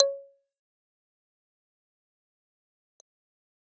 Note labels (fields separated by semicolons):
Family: keyboard; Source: electronic; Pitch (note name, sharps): C#5; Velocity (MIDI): 75; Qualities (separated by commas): fast decay, percussive